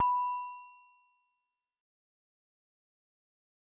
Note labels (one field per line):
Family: mallet percussion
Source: acoustic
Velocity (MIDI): 50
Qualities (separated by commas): bright, fast decay